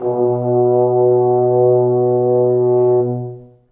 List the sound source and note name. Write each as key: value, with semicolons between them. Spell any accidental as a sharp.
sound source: acoustic; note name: B2